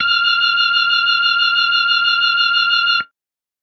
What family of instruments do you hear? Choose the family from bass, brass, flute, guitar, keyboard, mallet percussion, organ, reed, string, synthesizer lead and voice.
organ